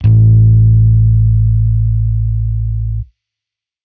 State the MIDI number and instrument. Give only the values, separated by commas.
33, electronic bass